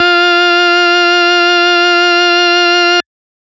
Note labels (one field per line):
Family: organ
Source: electronic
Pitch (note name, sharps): F4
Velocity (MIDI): 50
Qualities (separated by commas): distorted